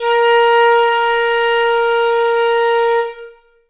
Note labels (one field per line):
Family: flute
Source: acoustic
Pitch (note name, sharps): A#4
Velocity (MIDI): 75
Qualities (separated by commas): reverb